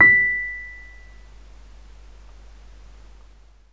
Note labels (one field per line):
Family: keyboard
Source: electronic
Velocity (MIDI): 25